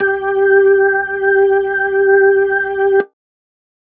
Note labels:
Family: organ; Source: electronic; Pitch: G4; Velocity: 100

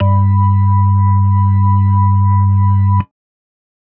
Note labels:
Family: organ; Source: electronic; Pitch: G2; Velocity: 127

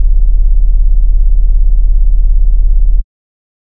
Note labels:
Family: bass; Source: synthesizer; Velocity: 25; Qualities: dark, distorted

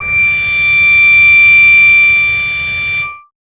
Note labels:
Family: bass; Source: synthesizer; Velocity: 50

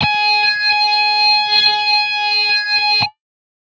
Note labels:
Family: guitar; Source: electronic; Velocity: 100; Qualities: bright, distorted

